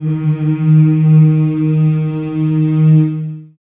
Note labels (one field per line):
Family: voice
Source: acoustic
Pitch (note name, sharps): D#3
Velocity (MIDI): 75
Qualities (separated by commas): dark, long release, reverb